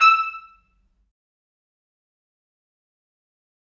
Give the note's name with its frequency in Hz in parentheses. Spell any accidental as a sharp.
E6 (1319 Hz)